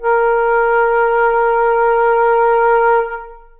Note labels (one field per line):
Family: flute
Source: acoustic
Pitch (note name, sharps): A#4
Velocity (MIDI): 100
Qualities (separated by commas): long release, reverb